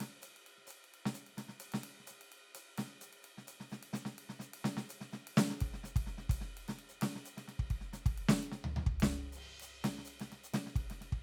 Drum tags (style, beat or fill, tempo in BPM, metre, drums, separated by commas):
linear jazz, beat, 128 BPM, 4/4, ride, hi-hat pedal, snare, floor tom, kick